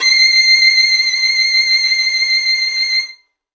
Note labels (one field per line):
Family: string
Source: acoustic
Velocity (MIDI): 100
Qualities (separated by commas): reverb